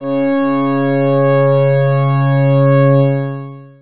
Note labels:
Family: organ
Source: electronic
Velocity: 127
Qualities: distorted, long release

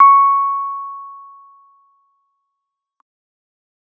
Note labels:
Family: keyboard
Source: electronic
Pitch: C#6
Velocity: 50

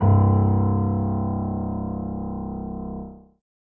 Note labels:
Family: keyboard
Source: acoustic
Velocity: 50

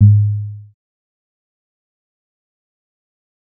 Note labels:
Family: bass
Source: synthesizer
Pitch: G#2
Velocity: 25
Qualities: dark, fast decay, percussive

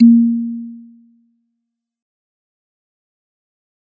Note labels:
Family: mallet percussion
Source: acoustic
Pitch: A#3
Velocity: 75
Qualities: dark, fast decay

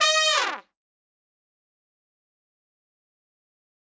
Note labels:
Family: brass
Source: acoustic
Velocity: 75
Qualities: bright, fast decay, reverb

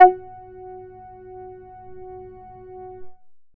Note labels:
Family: bass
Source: synthesizer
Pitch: F#4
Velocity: 50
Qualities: distorted, percussive

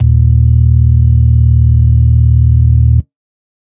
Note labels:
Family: organ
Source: electronic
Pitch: D#1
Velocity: 75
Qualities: dark

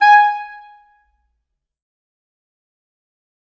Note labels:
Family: reed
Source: acoustic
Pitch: G#5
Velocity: 127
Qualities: fast decay, percussive, reverb

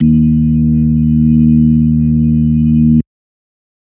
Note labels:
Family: organ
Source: electronic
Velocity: 25

